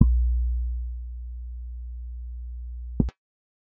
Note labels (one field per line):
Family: bass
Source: synthesizer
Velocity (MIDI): 25